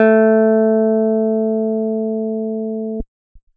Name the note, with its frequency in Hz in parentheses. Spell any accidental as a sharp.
A3 (220 Hz)